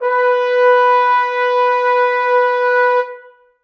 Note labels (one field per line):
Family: brass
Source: acoustic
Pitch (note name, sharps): B4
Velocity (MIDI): 100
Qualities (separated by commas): reverb